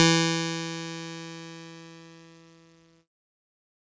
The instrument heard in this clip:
electronic keyboard